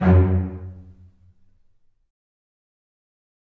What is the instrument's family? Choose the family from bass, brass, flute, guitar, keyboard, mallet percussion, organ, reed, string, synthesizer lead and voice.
string